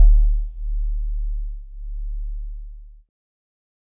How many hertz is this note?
36.71 Hz